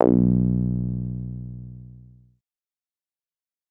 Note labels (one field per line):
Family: synthesizer lead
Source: synthesizer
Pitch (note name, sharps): B1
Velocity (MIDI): 25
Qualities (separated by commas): distorted, fast decay